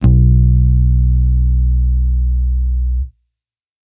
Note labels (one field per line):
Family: bass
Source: electronic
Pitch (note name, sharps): B1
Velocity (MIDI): 50